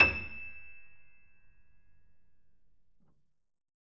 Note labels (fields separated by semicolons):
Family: keyboard; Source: acoustic; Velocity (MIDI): 100; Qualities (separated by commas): reverb